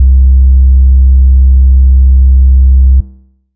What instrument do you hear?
synthesizer bass